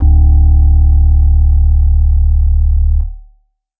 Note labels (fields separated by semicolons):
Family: keyboard; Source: electronic; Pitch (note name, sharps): D1; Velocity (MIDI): 25